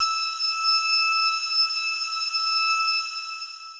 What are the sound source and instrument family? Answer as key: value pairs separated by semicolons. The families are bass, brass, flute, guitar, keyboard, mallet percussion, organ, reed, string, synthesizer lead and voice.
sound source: electronic; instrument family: guitar